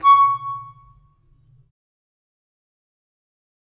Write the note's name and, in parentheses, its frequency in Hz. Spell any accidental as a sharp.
C#6 (1109 Hz)